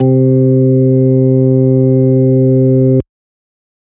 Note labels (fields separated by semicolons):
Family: organ; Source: electronic; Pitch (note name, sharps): C3; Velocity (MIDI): 75